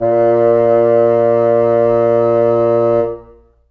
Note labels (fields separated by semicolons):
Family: reed; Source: acoustic; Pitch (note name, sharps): A#2; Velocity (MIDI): 100; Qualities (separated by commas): reverb